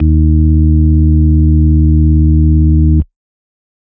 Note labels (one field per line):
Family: organ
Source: electronic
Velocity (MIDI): 100